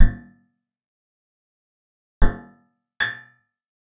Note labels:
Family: guitar; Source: acoustic; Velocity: 100; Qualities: percussive, reverb

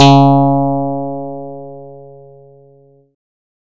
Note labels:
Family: bass; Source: synthesizer; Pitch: C#3; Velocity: 127; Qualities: bright

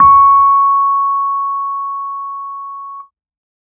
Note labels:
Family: keyboard; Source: electronic; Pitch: C#6; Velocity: 50

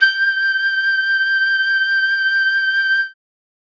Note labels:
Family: flute; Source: acoustic; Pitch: G6; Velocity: 127

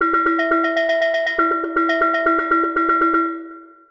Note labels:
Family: mallet percussion; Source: synthesizer; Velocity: 127; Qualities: long release, multiphonic, percussive, tempo-synced

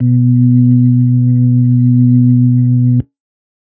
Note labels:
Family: organ; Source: electronic; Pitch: B2; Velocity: 127; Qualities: dark

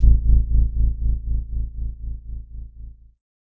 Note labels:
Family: keyboard; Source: electronic; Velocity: 50; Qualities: dark

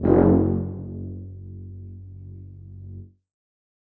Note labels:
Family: brass; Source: acoustic; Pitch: F#1; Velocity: 50; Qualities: bright, reverb

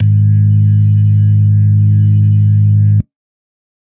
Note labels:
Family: organ; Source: electronic; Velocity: 127; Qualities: dark

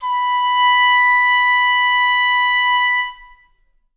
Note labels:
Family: reed; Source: acoustic; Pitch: B5; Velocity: 100; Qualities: reverb

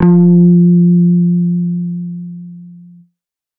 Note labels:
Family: bass; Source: synthesizer; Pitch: F3; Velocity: 25; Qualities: distorted

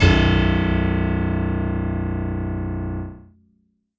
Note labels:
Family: keyboard; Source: acoustic; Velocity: 127; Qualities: bright, reverb

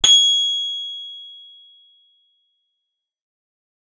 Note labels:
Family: guitar; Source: acoustic; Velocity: 75; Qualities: bright, distorted

